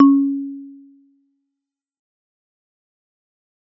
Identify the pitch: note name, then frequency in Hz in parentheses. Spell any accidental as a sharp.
C#4 (277.2 Hz)